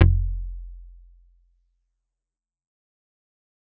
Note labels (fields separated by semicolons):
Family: guitar; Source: electronic; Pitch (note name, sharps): F1; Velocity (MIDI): 50; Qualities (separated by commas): fast decay